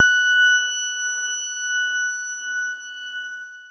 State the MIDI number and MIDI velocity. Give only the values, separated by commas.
90, 75